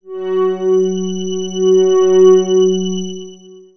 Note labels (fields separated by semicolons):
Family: synthesizer lead; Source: synthesizer; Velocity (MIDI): 25; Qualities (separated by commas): long release, non-linear envelope